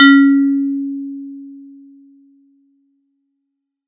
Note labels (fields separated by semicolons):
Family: mallet percussion; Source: acoustic; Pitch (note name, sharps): C#4; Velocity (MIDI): 100